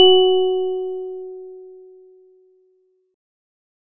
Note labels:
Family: organ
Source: electronic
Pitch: F#4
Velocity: 25

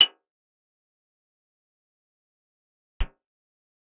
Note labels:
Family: guitar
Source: acoustic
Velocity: 25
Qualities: fast decay, percussive, reverb

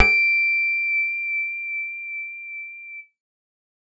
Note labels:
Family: bass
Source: synthesizer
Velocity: 100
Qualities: reverb

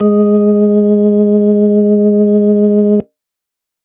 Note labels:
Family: organ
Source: electronic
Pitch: G#3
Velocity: 127

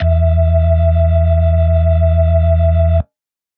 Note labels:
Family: organ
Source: electronic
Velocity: 75

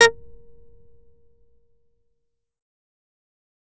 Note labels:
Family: bass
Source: synthesizer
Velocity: 100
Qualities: distorted, fast decay, percussive

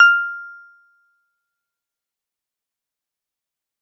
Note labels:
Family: keyboard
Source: electronic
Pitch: F6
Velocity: 75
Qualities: fast decay, percussive

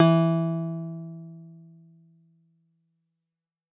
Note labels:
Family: guitar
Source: synthesizer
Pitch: E3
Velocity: 100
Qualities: dark

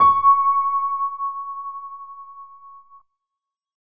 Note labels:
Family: keyboard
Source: electronic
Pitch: C#6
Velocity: 50

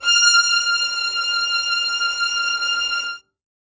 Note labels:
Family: string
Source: acoustic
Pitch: F6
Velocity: 127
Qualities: reverb

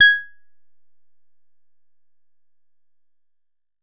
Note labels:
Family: guitar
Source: synthesizer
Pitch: G#6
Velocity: 50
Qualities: percussive

